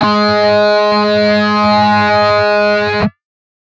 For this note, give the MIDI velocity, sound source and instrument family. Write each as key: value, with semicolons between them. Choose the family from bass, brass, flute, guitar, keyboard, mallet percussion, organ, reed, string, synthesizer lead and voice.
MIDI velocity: 75; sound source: electronic; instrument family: guitar